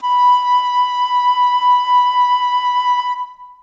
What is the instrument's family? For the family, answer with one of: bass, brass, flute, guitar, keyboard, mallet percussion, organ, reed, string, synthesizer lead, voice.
flute